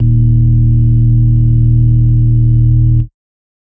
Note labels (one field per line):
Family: organ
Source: electronic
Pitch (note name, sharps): D#1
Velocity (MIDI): 25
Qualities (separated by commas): dark